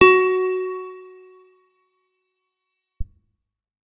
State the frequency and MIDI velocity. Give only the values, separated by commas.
370 Hz, 50